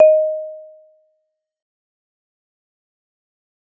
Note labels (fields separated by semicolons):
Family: mallet percussion; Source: acoustic; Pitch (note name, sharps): D#5; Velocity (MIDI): 75; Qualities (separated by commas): fast decay, percussive